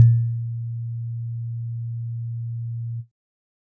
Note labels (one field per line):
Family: keyboard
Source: electronic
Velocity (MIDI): 25